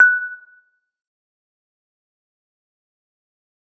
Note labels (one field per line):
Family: mallet percussion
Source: acoustic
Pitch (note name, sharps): F#6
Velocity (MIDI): 75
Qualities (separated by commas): fast decay, percussive, reverb